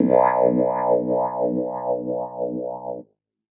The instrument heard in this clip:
electronic keyboard